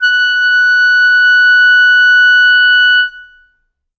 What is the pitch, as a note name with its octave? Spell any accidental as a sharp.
F#6